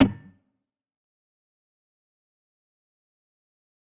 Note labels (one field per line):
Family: guitar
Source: electronic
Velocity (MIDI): 25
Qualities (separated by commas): fast decay, percussive